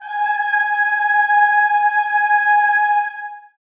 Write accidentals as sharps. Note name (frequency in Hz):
G#5 (830.6 Hz)